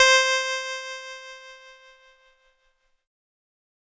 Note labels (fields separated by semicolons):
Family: keyboard; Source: electronic; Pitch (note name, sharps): C5; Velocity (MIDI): 50; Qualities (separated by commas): bright, distorted